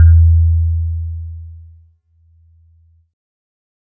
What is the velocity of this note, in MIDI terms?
50